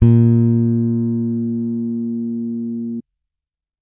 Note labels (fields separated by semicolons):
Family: bass; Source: electronic; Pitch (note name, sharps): A#2; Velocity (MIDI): 75